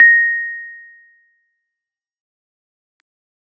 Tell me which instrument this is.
electronic keyboard